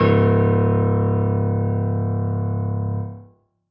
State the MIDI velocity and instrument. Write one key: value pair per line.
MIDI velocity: 127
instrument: acoustic keyboard